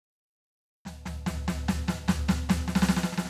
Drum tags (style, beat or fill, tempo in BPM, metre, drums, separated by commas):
rock, fill, 145 BPM, 4/4, snare, floor tom